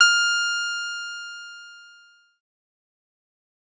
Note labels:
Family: bass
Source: synthesizer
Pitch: F6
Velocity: 100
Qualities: bright, distorted, fast decay

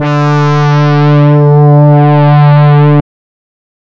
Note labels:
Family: reed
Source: synthesizer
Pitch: D3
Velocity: 75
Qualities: distorted, non-linear envelope

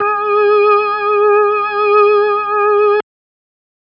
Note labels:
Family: organ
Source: electronic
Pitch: G#4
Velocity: 100

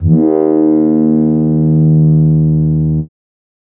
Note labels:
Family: keyboard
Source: synthesizer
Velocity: 75

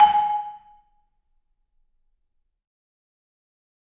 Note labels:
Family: mallet percussion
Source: acoustic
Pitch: G#5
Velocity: 127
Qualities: fast decay, percussive, reverb

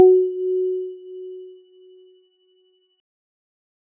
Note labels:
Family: keyboard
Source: electronic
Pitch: F#4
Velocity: 127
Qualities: dark

